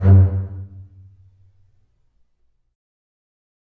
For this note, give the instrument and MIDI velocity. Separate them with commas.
acoustic string instrument, 75